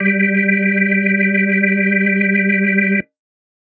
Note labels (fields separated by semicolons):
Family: organ; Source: electronic; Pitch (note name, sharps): G3; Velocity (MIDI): 25